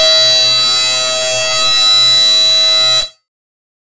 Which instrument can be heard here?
synthesizer bass